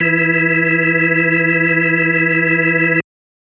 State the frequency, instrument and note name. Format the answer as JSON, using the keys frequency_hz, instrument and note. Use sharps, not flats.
{"frequency_hz": 164.8, "instrument": "electronic organ", "note": "E3"}